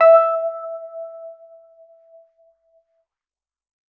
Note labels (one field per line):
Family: keyboard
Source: electronic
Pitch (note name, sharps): E5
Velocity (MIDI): 127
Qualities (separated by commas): non-linear envelope